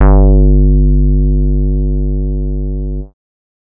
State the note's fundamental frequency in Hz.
49 Hz